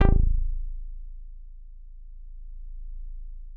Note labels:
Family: guitar; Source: synthesizer; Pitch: A0; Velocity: 75; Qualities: long release

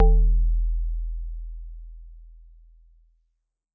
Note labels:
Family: mallet percussion; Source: acoustic; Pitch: E1; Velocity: 100

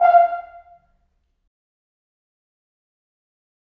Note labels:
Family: brass; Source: acoustic; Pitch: F5; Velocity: 50; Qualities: fast decay, percussive, reverb

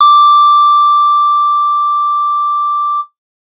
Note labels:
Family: guitar; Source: electronic; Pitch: D6; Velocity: 50; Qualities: bright

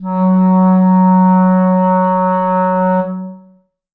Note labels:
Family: reed; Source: acoustic; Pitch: F#3; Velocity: 100; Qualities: dark, long release, reverb

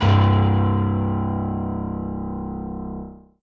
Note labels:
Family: keyboard; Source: acoustic; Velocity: 127

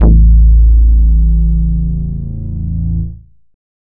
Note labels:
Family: bass; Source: synthesizer; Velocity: 50; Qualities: distorted

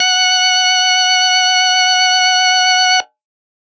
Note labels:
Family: organ; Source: electronic; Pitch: F#5; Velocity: 50; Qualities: bright, distorted

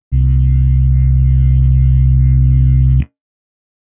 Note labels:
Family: organ; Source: electronic; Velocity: 25

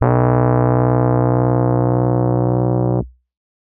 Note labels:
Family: keyboard; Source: electronic; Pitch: B1; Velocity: 127; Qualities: distorted

